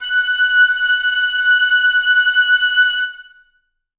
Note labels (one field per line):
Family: reed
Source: acoustic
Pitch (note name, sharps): F#6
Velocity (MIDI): 127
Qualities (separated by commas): reverb